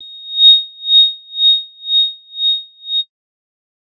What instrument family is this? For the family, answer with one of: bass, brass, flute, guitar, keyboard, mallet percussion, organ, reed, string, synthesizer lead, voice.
bass